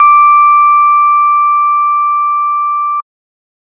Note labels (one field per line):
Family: organ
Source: electronic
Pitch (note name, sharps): D6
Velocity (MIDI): 25